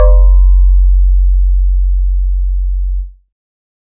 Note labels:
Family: synthesizer lead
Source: synthesizer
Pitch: F#1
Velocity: 75

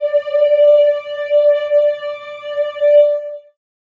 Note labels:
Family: voice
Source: acoustic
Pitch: D5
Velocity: 25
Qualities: reverb

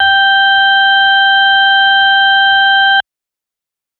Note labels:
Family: organ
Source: electronic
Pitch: G5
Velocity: 127

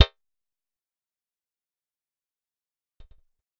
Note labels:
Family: bass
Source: synthesizer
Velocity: 127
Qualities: fast decay, percussive

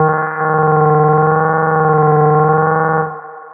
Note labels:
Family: bass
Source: synthesizer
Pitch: D#3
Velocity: 100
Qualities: long release, reverb

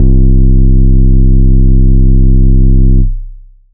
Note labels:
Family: bass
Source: synthesizer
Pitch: C1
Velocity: 100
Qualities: long release

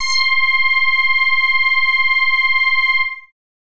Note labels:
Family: bass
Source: synthesizer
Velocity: 50

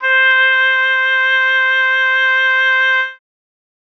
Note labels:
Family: reed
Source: acoustic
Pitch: C5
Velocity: 75

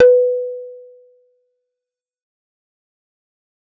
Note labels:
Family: bass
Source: synthesizer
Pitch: B4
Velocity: 100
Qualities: fast decay

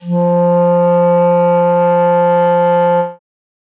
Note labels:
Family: reed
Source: acoustic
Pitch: F3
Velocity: 50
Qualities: dark

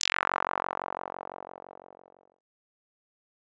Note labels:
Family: bass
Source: synthesizer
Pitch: F#1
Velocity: 75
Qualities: bright, distorted, fast decay

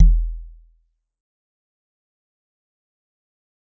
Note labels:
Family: mallet percussion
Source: acoustic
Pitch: E1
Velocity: 25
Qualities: dark, fast decay, percussive

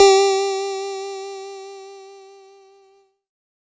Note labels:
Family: keyboard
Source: electronic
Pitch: G4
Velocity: 75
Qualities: bright

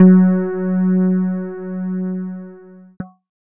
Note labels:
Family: keyboard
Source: electronic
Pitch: F#3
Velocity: 50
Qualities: dark, distorted

